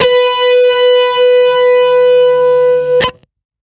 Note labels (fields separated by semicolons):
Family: guitar; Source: electronic; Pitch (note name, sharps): B4; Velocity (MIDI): 50; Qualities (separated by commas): distorted